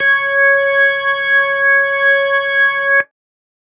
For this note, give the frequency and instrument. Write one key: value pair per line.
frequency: 554.4 Hz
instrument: electronic organ